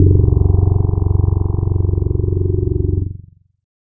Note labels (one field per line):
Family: keyboard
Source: electronic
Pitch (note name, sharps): F#0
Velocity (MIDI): 25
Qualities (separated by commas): distorted, multiphonic